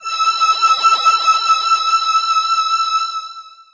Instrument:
synthesizer voice